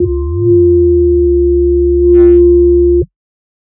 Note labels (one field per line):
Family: bass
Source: synthesizer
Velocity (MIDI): 127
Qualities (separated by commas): dark